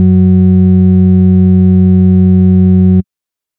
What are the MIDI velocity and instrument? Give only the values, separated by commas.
50, synthesizer bass